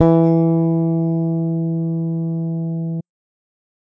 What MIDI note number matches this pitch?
52